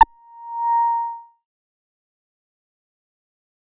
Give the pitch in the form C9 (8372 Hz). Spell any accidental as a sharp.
A#5 (932.3 Hz)